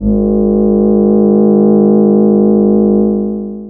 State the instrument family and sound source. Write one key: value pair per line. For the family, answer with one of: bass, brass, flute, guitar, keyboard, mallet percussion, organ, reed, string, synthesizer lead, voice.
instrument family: voice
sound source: synthesizer